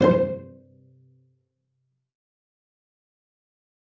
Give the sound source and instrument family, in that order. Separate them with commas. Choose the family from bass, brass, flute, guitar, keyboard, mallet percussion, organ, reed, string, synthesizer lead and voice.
acoustic, string